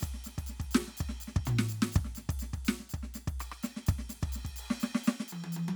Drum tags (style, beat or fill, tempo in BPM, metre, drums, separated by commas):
prog rock, beat, 125 BPM, 4/4, ride, percussion, snare, cross-stick, high tom, floor tom, kick